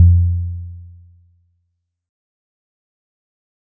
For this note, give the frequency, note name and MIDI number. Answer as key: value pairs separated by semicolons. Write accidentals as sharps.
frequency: 87.31 Hz; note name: F2; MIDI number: 41